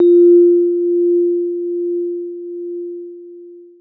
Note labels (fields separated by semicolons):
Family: keyboard; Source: electronic; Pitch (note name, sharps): F4; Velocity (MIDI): 127; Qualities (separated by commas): long release